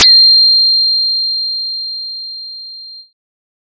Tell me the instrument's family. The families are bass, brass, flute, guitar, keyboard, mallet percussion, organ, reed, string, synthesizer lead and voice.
bass